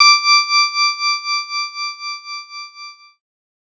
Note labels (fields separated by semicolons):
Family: keyboard; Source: electronic; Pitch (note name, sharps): D6; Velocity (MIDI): 75; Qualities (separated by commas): bright